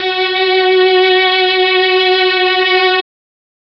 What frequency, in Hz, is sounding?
370 Hz